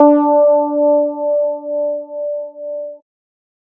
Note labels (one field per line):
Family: bass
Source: synthesizer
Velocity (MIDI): 100